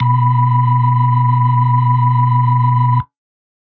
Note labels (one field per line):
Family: organ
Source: electronic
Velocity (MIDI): 75